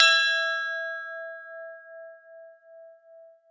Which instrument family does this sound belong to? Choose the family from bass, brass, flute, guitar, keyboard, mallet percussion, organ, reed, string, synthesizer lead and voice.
mallet percussion